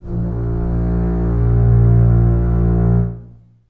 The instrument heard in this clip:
acoustic string instrument